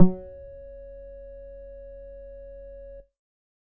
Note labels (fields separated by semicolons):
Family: bass; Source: synthesizer; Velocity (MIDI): 25; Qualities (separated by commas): distorted, percussive